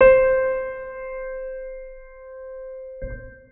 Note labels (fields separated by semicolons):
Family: organ; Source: electronic; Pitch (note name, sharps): C5; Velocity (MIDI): 50; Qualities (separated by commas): reverb